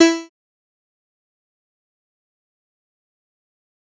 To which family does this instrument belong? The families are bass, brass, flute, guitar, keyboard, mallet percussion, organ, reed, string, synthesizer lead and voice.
bass